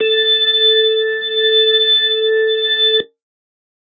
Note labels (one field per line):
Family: organ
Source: electronic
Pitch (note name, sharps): A4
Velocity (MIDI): 25